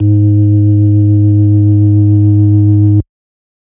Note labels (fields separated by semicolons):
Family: organ; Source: electronic; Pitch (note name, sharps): G#2; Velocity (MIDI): 50; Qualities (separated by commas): distorted